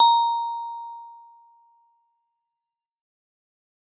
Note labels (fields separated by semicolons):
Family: mallet percussion; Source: acoustic; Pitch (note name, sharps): A#5; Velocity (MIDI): 127; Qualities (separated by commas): fast decay